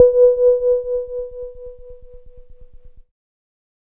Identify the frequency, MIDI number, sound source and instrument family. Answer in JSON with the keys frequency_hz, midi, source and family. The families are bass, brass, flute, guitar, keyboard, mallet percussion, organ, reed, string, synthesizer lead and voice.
{"frequency_hz": 493.9, "midi": 71, "source": "electronic", "family": "keyboard"}